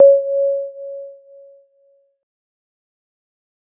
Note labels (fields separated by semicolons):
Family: keyboard; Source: electronic; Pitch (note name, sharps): C#5; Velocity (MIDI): 50; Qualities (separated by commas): dark, fast decay